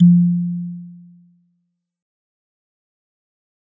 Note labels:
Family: mallet percussion; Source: acoustic; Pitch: F3; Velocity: 50; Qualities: dark, fast decay

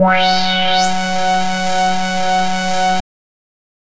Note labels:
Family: bass; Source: synthesizer; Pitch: F#3; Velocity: 127; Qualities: distorted

